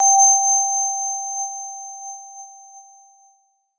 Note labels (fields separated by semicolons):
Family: keyboard; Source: electronic; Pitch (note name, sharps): G5; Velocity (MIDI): 100; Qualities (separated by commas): bright